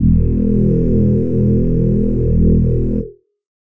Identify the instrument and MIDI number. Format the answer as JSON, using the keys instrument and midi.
{"instrument": "synthesizer voice", "midi": 28}